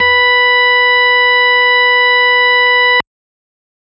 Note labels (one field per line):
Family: organ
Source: electronic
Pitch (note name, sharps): B4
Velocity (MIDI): 75